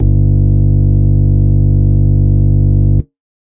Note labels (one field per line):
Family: organ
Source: electronic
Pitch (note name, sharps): G1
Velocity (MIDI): 127